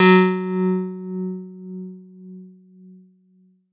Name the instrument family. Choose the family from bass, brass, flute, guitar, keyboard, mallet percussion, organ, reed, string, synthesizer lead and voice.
keyboard